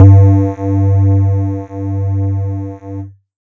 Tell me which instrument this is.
synthesizer lead